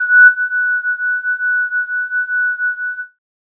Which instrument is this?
synthesizer flute